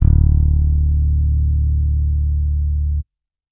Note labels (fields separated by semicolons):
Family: bass; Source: electronic; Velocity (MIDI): 75